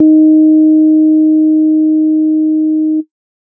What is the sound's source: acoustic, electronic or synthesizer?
electronic